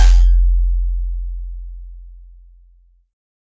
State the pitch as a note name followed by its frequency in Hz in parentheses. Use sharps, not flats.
F1 (43.65 Hz)